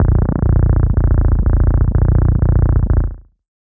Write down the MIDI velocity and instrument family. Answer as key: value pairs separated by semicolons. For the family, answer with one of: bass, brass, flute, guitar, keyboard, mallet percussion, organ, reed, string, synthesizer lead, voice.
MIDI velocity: 75; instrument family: bass